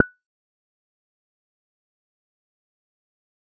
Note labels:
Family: bass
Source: synthesizer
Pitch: F#6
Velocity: 75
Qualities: fast decay, percussive

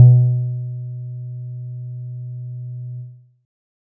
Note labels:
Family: guitar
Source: synthesizer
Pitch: B2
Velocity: 25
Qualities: dark

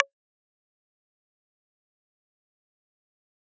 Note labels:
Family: guitar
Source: electronic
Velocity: 127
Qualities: fast decay, percussive

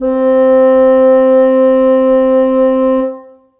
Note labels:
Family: reed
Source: acoustic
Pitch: C4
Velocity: 100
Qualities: reverb

